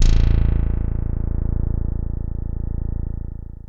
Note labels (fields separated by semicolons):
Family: guitar; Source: synthesizer; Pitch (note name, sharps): A0; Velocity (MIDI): 100; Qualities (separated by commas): long release